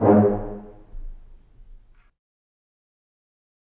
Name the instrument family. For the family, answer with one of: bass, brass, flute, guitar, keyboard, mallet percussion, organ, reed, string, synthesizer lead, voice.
brass